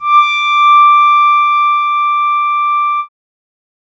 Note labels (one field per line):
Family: keyboard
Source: synthesizer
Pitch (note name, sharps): D6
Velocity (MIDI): 75